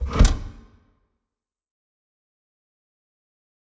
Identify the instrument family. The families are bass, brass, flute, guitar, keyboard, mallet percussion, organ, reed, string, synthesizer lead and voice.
reed